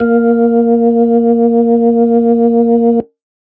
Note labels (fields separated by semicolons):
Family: organ; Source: electronic; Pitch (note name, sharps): A#3; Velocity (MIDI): 75